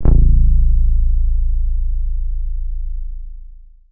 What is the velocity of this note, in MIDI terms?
50